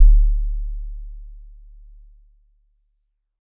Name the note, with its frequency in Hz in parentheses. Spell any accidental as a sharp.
D1 (36.71 Hz)